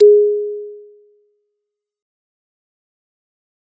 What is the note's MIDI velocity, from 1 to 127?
127